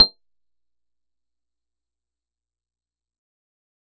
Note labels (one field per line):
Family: guitar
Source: acoustic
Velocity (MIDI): 100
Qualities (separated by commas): fast decay, percussive